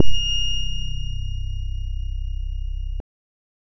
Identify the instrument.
synthesizer bass